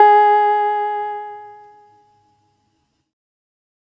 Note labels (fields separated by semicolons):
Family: keyboard; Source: electronic; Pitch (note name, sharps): G#4; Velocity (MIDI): 25